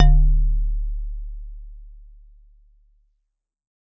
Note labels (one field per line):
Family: mallet percussion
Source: acoustic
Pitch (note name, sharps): D1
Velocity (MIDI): 127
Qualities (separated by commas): dark